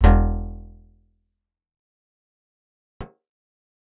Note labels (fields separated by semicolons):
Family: guitar; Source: acoustic; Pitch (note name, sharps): E1; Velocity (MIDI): 127; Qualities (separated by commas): fast decay, percussive, reverb